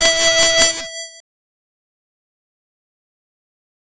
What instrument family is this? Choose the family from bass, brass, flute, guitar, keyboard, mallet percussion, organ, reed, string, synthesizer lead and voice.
bass